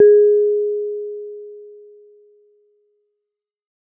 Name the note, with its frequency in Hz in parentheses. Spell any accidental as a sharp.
G#4 (415.3 Hz)